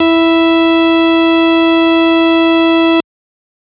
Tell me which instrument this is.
electronic organ